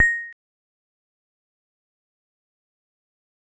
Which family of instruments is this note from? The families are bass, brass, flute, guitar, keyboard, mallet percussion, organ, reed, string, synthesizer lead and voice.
mallet percussion